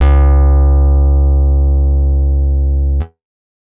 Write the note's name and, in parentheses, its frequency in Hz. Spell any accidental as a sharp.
C#2 (69.3 Hz)